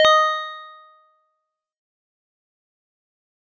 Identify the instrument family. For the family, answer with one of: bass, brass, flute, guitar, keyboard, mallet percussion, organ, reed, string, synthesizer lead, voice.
mallet percussion